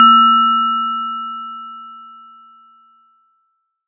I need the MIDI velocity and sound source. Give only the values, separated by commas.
50, acoustic